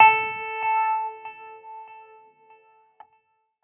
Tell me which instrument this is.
electronic keyboard